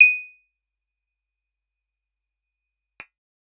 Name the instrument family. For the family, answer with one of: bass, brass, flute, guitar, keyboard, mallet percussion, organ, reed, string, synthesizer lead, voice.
guitar